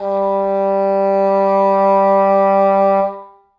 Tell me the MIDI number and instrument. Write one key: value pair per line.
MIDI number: 55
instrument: acoustic reed instrument